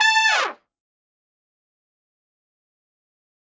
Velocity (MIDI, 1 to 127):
50